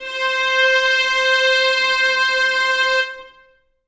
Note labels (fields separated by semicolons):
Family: string; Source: acoustic; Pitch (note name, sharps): C5; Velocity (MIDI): 75; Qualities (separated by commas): reverb